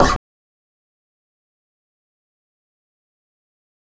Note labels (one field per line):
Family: bass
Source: electronic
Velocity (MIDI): 50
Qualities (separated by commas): fast decay, percussive, reverb